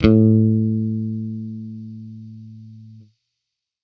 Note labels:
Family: bass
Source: electronic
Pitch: A2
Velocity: 50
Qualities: distorted

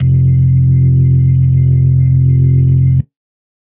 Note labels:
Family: organ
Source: electronic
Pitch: F1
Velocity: 75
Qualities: distorted

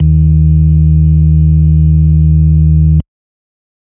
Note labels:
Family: organ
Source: electronic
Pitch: D#2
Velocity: 127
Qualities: dark

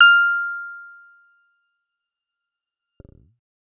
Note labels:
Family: bass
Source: synthesizer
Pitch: F6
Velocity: 50

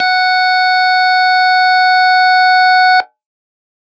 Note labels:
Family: organ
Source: electronic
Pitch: F#5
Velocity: 127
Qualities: distorted

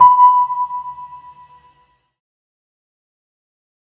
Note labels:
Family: keyboard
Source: electronic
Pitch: B5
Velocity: 100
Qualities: fast decay

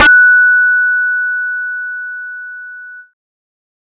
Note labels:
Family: bass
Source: synthesizer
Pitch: F#6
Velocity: 25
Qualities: bright

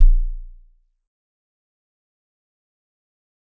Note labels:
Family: mallet percussion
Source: acoustic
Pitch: A#0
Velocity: 50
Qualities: dark, fast decay, percussive

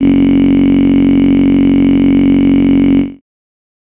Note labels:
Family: voice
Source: synthesizer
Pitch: F#1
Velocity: 100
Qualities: bright

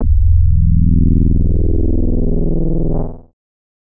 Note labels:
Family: bass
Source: synthesizer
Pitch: E0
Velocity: 127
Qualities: distorted, multiphonic

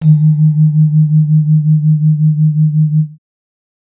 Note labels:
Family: mallet percussion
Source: acoustic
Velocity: 50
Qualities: multiphonic

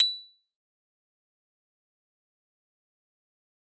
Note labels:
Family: mallet percussion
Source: acoustic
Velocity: 127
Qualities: bright, fast decay, percussive

